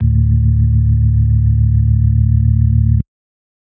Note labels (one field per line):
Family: organ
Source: electronic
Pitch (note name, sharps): D1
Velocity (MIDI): 127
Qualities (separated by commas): dark